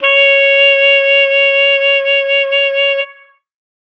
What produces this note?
acoustic reed instrument